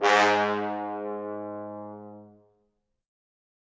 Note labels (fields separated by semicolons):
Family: brass; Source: acoustic; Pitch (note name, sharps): G#2; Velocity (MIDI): 50; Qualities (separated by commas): bright, reverb